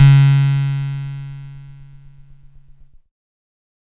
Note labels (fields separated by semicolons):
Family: keyboard; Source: electronic; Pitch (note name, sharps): C#3; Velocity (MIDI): 50; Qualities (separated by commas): bright, distorted